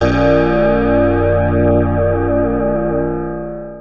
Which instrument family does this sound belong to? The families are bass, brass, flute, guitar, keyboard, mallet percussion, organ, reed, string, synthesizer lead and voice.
guitar